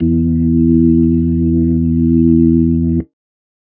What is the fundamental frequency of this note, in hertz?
82.41 Hz